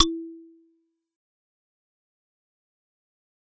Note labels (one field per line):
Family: mallet percussion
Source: acoustic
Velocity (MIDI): 25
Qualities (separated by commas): fast decay, percussive